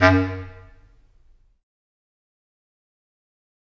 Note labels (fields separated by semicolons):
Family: reed; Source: acoustic; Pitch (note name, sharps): F#2; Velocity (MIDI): 50; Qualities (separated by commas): fast decay, percussive, reverb